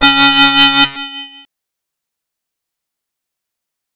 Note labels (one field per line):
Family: bass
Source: synthesizer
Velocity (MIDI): 25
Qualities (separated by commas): bright, distorted, fast decay, multiphonic